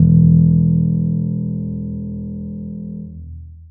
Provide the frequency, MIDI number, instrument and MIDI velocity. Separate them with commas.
41.2 Hz, 28, acoustic keyboard, 50